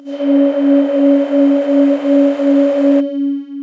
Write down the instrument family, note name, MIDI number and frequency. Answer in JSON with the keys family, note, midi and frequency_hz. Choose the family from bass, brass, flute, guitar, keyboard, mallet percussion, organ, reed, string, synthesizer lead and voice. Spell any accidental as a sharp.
{"family": "voice", "note": "C#4", "midi": 61, "frequency_hz": 277.2}